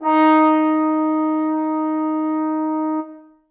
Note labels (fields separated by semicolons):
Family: brass; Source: acoustic; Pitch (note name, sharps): D#4; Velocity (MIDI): 25; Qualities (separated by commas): bright, reverb